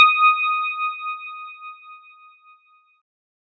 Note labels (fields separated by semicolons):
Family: keyboard; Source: electronic; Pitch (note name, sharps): D#6; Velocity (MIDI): 50